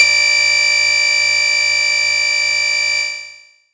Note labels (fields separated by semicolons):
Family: bass; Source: synthesizer; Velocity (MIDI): 100; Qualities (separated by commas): bright, distorted, long release